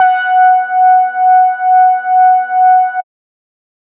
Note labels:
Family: bass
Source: synthesizer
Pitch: F#5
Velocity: 50

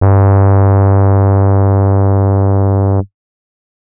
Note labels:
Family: keyboard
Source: electronic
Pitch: G2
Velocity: 127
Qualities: dark

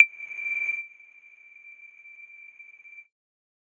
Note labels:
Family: mallet percussion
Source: electronic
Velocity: 100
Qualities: non-linear envelope

